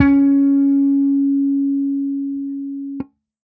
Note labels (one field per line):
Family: bass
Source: electronic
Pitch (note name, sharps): C#4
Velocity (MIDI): 100